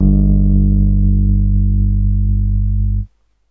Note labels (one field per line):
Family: keyboard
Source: electronic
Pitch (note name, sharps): G1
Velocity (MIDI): 50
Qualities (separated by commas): dark